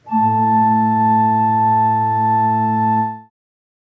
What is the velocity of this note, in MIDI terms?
127